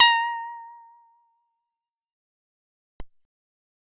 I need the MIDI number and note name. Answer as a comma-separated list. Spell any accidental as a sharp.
82, A#5